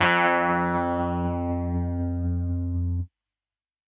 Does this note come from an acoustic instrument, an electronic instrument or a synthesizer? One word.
electronic